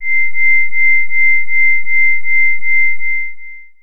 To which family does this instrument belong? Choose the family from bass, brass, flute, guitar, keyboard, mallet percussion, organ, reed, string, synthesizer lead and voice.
organ